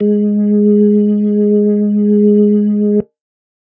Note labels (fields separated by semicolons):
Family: organ; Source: electronic; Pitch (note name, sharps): G#3; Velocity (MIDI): 127; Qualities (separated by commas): dark